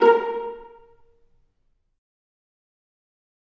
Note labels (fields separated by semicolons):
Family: string; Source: acoustic; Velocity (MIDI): 100; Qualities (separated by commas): dark, fast decay, reverb